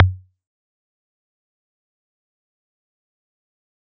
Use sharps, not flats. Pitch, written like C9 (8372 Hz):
F#2 (92.5 Hz)